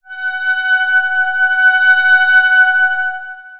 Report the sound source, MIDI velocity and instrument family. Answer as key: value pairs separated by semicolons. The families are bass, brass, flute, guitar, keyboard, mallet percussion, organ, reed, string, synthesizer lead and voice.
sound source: synthesizer; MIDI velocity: 100; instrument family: synthesizer lead